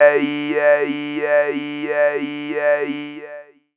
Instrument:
synthesizer voice